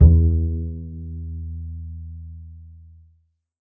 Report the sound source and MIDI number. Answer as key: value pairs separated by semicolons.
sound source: acoustic; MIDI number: 40